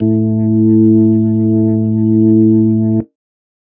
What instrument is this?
electronic organ